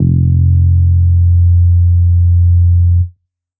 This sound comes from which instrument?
synthesizer bass